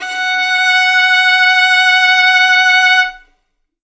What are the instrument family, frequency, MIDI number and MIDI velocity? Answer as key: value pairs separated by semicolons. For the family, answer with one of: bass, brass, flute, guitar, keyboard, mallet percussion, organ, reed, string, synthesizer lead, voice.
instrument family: string; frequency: 740 Hz; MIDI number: 78; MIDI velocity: 50